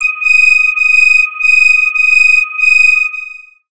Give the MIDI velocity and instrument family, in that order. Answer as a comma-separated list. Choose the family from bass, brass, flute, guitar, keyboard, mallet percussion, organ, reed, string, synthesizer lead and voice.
25, bass